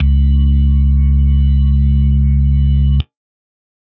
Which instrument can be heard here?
electronic organ